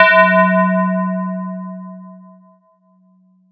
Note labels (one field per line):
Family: mallet percussion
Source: electronic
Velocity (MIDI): 127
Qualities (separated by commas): multiphonic